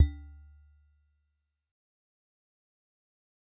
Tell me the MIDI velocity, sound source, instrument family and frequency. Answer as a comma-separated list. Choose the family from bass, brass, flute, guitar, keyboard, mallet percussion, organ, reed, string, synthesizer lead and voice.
50, acoustic, mallet percussion, 73.42 Hz